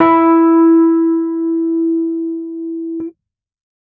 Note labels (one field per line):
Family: keyboard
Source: electronic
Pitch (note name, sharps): E4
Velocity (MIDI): 127